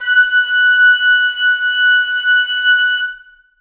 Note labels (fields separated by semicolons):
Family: reed; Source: acoustic; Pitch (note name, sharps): F#6; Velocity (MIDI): 127; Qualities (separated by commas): reverb